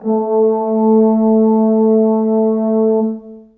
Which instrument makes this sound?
acoustic brass instrument